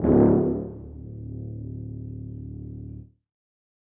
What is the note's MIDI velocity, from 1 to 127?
75